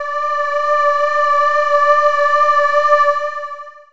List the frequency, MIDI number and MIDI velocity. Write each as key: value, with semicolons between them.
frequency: 587.3 Hz; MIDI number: 74; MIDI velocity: 75